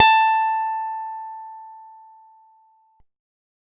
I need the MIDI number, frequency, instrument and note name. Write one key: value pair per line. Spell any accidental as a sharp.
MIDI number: 81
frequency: 880 Hz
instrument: acoustic guitar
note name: A5